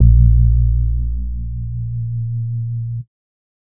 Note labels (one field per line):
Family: bass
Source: synthesizer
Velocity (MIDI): 25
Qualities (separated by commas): dark, distorted